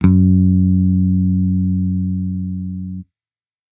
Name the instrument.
electronic bass